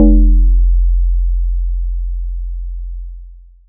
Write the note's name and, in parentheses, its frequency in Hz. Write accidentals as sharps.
F1 (43.65 Hz)